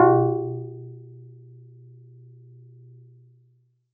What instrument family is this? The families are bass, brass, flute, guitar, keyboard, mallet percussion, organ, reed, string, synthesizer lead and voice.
mallet percussion